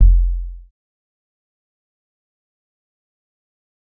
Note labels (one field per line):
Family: bass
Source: synthesizer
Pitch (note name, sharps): F1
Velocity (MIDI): 127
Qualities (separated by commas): dark, fast decay, percussive